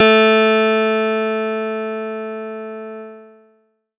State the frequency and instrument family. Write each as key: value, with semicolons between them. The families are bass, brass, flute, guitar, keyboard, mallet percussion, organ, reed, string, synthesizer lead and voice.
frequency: 220 Hz; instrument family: keyboard